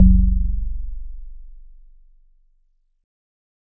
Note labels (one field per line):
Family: organ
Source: electronic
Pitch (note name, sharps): F#0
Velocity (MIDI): 25